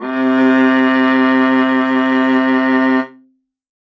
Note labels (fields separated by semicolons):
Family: string; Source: acoustic; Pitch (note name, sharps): C3; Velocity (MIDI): 75; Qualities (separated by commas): reverb